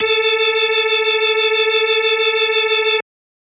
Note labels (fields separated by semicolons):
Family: organ; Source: electronic; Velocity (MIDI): 75